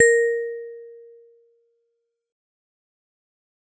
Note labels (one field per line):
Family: mallet percussion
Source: acoustic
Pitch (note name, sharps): A#4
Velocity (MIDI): 75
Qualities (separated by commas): fast decay